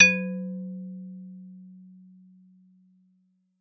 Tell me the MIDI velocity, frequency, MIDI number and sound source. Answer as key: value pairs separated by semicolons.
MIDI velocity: 25; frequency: 185 Hz; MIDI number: 54; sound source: acoustic